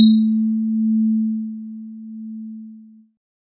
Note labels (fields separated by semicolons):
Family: keyboard; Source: electronic; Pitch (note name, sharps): A3; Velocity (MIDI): 127; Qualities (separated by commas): multiphonic